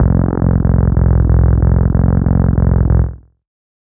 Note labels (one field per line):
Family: bass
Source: synthesizer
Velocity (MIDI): 100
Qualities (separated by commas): distorted, tempo-synced